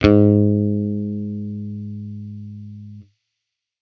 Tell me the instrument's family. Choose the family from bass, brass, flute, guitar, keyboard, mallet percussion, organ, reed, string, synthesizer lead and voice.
bass